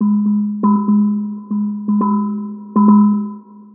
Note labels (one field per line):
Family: mallet percussion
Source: synthesizer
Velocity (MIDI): 25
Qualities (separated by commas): long release, multiphonic, percussive, tempo-synced